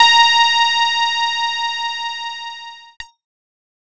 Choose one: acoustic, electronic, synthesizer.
electronic